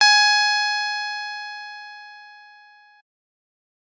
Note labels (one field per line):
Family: keyboard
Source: electronic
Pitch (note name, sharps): G#5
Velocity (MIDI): 100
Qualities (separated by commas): bright